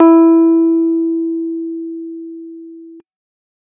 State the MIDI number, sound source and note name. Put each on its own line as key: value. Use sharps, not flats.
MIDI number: 64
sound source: electronic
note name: E4